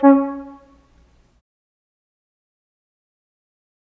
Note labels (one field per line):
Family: flute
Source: acoustic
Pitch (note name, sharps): C#4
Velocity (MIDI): 75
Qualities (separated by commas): fast decay, percussive, reverb